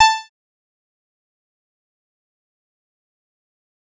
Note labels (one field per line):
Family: bass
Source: synthesizer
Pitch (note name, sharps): A5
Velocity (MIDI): 25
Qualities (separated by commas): bright, distorted, fast decay, percussive